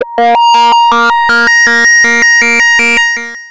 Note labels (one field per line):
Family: bass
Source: synthesizer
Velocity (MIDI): 25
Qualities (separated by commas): bright, distorted, long release, multiphonic, tempo-synced